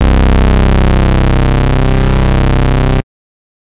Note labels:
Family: bass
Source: synthesizer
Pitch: C1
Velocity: 100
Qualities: bright, distorted

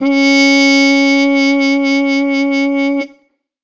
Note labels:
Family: brass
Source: acoustic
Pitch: C#4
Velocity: 75

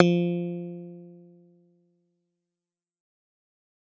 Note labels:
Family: bass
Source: synthesizer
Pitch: F3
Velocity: 50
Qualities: fast decay

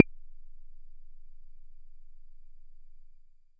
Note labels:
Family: bass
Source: synthesizer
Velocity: 75

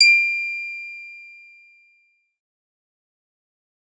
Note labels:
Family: synthesizer lead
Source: synthesizer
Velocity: 25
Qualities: distorted, fast decay

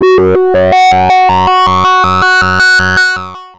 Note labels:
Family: bass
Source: synthesizer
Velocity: 127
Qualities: distorted, long release, multiphonic, tempo-synced

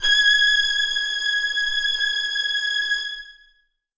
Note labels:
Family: string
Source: acoustic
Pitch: G#6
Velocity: 127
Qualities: reverb

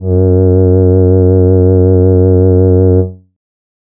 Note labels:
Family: voice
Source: synthesizer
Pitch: F#2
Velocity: 75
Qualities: dark

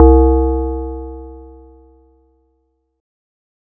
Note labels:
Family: mallet percussion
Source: acoustic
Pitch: C2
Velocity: 25

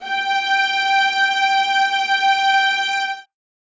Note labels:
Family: string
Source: acoustic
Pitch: G5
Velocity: 100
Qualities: reverb

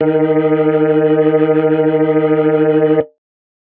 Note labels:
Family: organ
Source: electronic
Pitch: D#3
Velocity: 50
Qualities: distorted

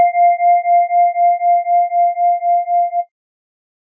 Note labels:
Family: organ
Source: electronic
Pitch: F5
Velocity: 25

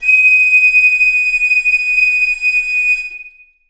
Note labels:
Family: flute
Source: acoustic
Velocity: 50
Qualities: bright, long release, reverb

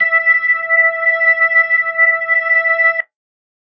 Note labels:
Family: organ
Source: electronic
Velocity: 100

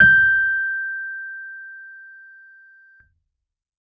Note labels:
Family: keyboard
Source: electronic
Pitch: G6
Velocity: 100

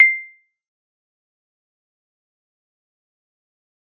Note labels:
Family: mallet percussion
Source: acoustic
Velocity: 100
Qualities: fast decay, percussive

